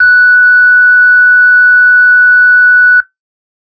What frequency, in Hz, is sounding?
1480 Hz